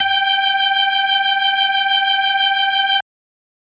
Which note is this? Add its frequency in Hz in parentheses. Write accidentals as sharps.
G5 (784 Hz)